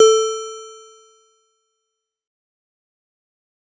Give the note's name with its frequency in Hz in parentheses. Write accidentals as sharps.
A4 (440 Hz)